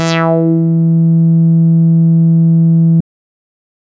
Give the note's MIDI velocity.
100